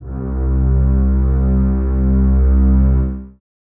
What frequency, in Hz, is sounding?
65.41 Hz